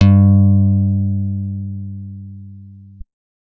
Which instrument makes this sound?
acoustic guitar